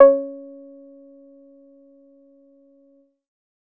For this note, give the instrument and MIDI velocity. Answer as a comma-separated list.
synthesizer bass, 50